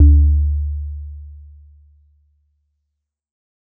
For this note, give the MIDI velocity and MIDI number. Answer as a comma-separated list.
75, 38